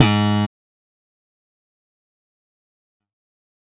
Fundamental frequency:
103.8 Hz